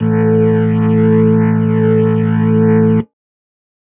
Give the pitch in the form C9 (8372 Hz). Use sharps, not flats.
A1 (55 Hz)